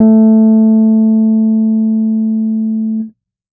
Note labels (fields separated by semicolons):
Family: keyboard; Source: electronic; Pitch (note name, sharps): A3; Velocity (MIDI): 50; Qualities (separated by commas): dark